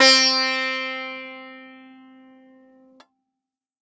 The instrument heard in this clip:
acoustic guitar